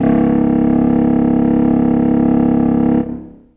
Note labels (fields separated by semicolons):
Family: reed; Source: acoustic; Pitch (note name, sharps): C#1; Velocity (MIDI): 25; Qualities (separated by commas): reverb